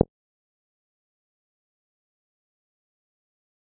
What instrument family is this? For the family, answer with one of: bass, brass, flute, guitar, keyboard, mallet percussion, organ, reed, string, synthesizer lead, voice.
guitar